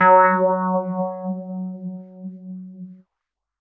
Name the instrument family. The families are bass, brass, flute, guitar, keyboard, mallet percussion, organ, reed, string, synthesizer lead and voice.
keyboard